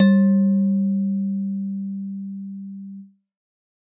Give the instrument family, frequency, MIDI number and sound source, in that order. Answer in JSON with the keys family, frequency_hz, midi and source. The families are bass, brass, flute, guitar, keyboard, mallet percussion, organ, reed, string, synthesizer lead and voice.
{"family": "mallet percussion", "frequency_hz": 196, "midi": 55, "source": "acoustic"}